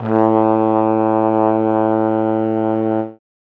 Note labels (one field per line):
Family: brass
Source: acoustic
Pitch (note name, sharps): A2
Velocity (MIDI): 75